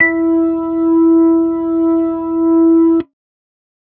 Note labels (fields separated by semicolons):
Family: organ; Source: electronic; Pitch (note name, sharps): E4; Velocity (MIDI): 100